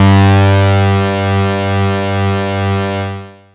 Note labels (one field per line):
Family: bass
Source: synthesizer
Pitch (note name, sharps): G2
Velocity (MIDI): 127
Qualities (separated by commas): bright, distorted, long release